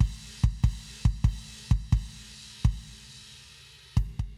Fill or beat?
beat